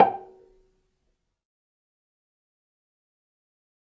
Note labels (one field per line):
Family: string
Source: acoustic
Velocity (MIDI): 100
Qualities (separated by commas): fast decay, percussive, reverb